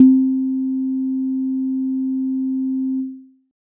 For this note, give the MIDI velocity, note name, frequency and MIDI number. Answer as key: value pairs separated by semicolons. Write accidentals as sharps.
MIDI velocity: 25; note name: C4; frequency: 261.6 Hz; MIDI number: 60